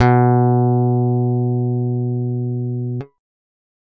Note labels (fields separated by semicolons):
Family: guitar; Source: acoustic; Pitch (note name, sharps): B2; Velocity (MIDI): 75